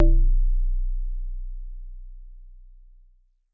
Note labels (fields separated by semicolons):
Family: mallet percussion; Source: acoustic; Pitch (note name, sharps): B0; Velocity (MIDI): 75